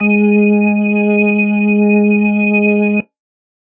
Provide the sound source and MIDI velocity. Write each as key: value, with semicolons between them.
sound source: electronic; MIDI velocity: 25